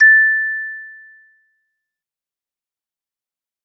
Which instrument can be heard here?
acoustic mallet percussion instrument